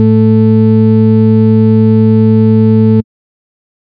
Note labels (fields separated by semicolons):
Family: bass; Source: synthesizer; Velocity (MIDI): 100; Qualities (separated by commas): dark, distorted